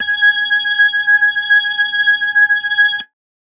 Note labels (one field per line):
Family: organ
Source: electronic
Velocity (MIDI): 50